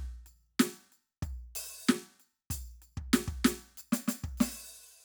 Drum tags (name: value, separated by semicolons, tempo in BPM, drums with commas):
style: funk; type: beat; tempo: 95 BPM; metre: 4/4; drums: percussion, snare, kick